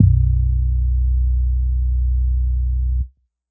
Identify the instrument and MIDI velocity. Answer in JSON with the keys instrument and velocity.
{"instrument": "synthesizer bass", "velocity": 25}